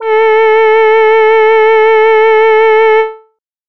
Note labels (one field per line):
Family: voice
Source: synthesizer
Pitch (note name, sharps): A4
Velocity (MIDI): 50